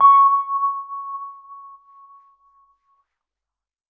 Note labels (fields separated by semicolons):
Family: keyboard; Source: electronic; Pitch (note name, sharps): C#6; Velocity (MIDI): 75; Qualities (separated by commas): non-linear envelope